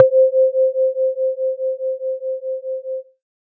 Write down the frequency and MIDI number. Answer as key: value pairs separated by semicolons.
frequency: 523.3 Hz; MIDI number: 72